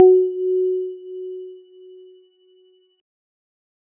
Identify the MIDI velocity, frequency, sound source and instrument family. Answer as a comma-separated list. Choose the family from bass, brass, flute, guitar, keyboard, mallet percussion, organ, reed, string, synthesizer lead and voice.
50, 370 Hz, electronic, keyboard